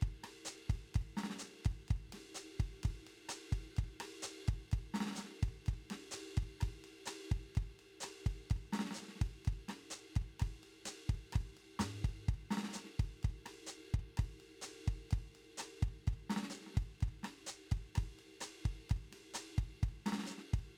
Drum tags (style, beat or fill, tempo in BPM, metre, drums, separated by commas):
bossa nova, beat, 127 BPM, 4/4, ride, hi-hat pedal, snare, cross-stick, mid tom, kick